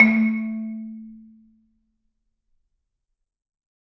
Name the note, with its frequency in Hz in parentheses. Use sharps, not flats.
A3 (220 Hz)